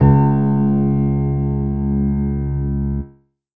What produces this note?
electronic keyboard